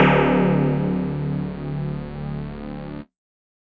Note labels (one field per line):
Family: mallet percussion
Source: electronic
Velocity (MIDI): 50